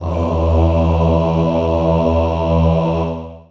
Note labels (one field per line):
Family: voice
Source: acoustic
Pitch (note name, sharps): E2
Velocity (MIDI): 100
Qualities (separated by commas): long release, reverb